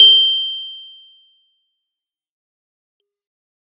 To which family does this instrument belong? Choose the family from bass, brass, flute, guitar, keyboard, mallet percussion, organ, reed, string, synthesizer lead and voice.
keyboard